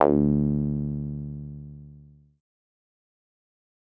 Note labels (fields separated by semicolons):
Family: synthesizer lead; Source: synthesizer; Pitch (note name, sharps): D2; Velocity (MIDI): 50; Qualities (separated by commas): distorted, fast decay